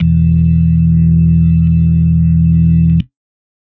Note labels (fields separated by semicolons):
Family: organ; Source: electronic; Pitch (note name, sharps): E1; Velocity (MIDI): 50